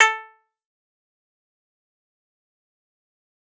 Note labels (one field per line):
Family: guitar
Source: acoustic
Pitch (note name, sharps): A4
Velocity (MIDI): 75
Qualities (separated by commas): fast decay, percussive